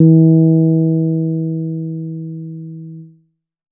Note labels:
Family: bass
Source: synthesizer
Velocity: 75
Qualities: dark

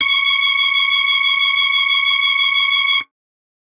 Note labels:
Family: organ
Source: electronic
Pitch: C#6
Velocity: 25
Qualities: distorted

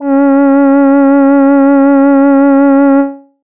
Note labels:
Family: voice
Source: synthesizer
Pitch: C#4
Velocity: 25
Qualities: dark

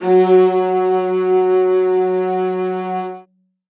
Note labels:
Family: string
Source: acoustic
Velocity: 127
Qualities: reverb

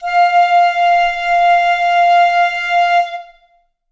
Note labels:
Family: flute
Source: acoustic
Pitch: F5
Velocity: 50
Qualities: reverb

